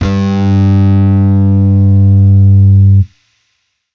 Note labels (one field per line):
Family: bass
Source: electronic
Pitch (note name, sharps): G2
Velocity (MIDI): 25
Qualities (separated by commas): bright, distorted